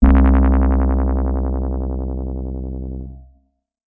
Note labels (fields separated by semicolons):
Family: keyboard; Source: electronic; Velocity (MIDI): 127; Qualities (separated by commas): dark, distorted